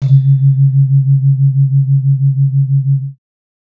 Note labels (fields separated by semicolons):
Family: mallet percussion; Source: acoustic; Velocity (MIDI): 50; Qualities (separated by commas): multiphonic